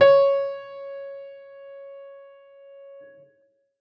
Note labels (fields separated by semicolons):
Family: keyboard; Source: acoustic; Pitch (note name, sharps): C#5; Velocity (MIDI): 100; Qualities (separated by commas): reverb